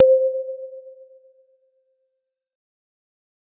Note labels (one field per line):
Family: mallet percussion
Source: acoustic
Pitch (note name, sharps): C5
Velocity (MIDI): 75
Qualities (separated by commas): dark, fast decay